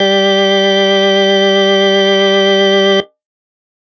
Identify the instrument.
electronic organ